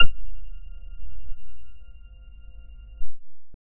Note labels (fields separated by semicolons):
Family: bass; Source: synthesizer; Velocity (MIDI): 25; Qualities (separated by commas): long release